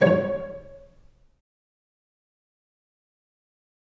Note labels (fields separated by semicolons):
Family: string; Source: acoustic; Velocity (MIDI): 75; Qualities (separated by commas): dark, fast decay, reverb